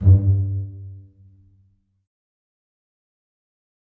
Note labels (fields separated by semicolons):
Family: string; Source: acoustic; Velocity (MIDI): 100; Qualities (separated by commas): dark, fast decay, reverb